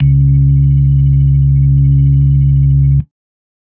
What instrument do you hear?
electronic organ